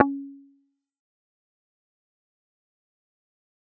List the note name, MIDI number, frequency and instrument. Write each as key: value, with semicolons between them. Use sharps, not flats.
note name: C#4; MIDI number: 61; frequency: 277.2 Hz; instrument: synthesizer bass